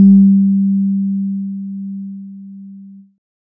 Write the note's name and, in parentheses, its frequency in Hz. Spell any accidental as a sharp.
G3 (196 Hz)